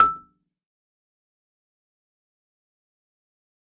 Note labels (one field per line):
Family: mallet percussion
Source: acoustic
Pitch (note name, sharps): E6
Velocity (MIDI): 25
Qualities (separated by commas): fast decay, percussive, reverb